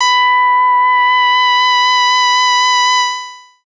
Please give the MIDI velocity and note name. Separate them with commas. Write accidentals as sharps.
75, B5